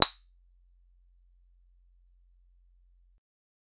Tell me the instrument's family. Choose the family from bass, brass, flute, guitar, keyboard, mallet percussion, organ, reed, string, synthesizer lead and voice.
guitar